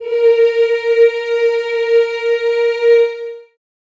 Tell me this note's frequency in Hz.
466.2 Hz